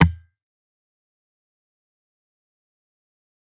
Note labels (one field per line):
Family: guitar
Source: electronic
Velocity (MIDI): 25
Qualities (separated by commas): fast decay, percussive